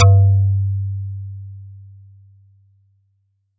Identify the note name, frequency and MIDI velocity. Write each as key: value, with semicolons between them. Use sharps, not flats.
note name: G2; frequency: 98 Hz; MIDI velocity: 50